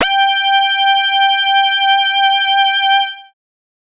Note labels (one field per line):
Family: bass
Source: synthesizer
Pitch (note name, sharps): G5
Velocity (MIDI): 127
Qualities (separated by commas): bright, distorted, multiphonic